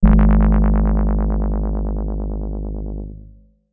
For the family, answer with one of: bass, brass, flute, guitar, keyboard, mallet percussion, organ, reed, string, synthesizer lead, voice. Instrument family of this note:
keyboard